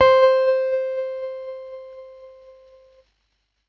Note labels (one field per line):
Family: keyboard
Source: electronic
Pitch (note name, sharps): C5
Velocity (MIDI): 75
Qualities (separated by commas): distorted, tempo-synced